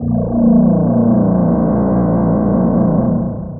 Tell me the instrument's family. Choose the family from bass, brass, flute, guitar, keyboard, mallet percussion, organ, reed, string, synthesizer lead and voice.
voice